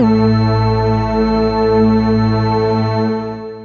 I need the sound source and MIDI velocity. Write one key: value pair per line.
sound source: synthesizer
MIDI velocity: 50